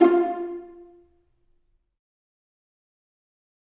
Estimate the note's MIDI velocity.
100